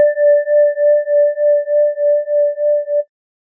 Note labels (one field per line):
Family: organ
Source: electronic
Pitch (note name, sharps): D5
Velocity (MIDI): 100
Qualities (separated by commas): dark